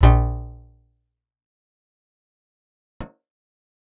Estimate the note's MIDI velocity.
100